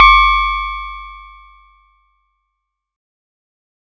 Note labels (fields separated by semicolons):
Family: mallet percussion; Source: acoustic; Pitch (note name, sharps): G1; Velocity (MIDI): 100; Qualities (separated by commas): bright